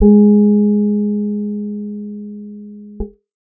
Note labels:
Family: guitar; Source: acoustic; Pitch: G#3; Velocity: 25; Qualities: dark

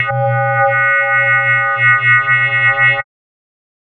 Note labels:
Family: mallet percussion; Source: synthesizer; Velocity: 100; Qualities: multiphonic, non-linear envelope

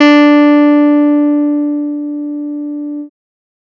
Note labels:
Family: bass; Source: synthesizer; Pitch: D4; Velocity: 100; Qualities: distorted

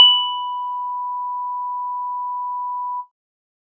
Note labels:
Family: keyboard; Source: electronic; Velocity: 75

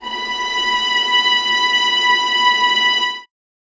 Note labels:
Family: string; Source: acoustic; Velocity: 50; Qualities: reverb

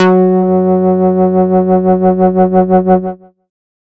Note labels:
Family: bass; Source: synthesizer; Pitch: F#3; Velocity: 50; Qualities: distorted

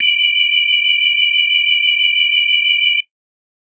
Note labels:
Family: organ; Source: electronic; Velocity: 100

